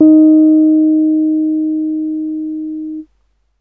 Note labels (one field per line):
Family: keyboard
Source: electronic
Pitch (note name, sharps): D#4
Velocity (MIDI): 50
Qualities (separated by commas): dark